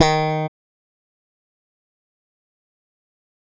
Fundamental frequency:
155.6 Hz